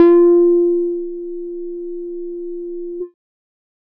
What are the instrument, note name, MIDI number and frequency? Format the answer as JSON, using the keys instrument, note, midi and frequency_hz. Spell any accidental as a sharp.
{"instrument": "synthesizer bass", "note": "F4", "midi": 65, "frequency_hz": 349.2}